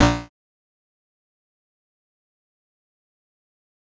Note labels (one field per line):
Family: bass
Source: synthesizer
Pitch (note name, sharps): A#1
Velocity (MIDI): 50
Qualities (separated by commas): bright, distorted, fast decay, percussive